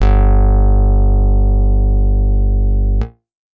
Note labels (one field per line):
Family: guitar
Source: acoustic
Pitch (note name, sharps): G1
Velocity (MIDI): 25